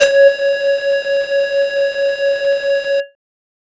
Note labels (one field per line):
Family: flute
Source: synthesizer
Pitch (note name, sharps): C#5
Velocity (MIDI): 100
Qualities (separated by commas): distorted